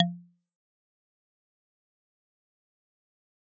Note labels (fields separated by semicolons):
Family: mallet percussion; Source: acoustic; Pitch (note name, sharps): F3; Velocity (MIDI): 75; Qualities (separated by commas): fast decay, percussive